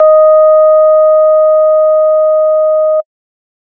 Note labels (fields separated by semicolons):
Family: organ; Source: electronic; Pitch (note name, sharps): D#5; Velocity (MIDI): 100